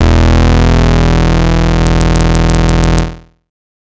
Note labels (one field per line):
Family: bass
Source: synthesizer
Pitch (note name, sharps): E1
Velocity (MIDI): 100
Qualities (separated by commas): bright, distorted